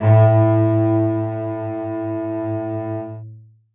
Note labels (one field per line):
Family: string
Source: acoustic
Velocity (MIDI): 127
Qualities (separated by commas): long release, reverb